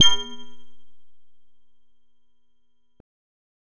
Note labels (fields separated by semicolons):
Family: bass; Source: synthesizer; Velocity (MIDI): 75